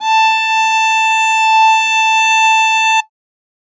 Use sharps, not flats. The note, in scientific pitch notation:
A5